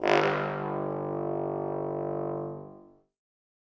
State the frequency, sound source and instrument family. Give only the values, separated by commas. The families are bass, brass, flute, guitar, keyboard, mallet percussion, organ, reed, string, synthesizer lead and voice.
49 Hz, acoustic, brass